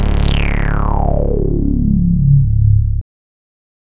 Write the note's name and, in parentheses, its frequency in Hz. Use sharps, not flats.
C#1 (34.65 Hz)